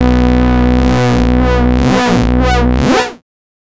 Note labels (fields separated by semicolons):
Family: bass; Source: synthesizer; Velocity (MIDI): 100; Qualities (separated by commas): distorted, non-linear envelope